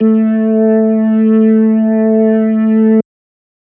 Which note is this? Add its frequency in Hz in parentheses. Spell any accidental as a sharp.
A3 (220 Hz)